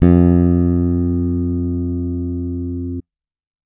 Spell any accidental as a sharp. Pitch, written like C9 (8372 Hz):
F2 (87.31 Hz)